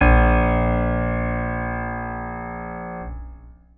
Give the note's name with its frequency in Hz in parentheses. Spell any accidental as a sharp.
A#1 (58.27 Hz)